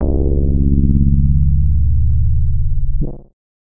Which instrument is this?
synthesizer bass